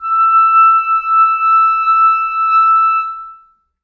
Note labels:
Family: reed; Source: acoustic; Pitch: E6; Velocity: 50; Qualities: reverb

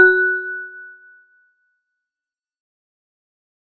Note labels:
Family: mallet percussion; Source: acoustic; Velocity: 127; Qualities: fast decay

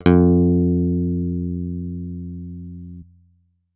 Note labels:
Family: guitar; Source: electronic; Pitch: F2; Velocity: 127

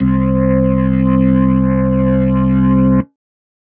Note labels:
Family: keyboard; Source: electronic; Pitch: C2; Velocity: 50; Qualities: distorted

